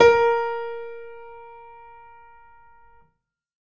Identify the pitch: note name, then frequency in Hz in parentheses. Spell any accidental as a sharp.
A#4 (466.2 Hz)